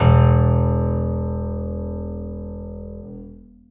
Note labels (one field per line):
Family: keyboard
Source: acoustic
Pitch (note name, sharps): E1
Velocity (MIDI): 127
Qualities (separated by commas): reverb